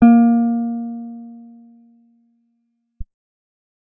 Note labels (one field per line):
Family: guitar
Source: acoustic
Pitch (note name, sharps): A#3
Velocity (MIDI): 25